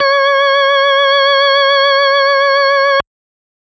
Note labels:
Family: organ; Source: electronic; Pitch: C#5; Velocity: 50; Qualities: distorted

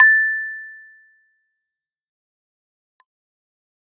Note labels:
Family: keyboard; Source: electronic; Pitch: A6; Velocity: 50; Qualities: fast decay

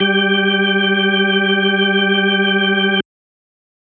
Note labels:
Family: organ; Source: electronic; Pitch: G3; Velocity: 100

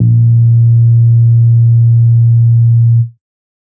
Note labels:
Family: bass; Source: synthesizer; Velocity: 50; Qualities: dark

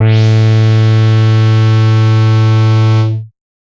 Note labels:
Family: bass; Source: synthesizer; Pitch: A2; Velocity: 100; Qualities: bright, distorted

